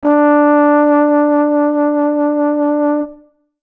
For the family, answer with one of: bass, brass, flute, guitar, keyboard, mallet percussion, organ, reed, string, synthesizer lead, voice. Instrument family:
brass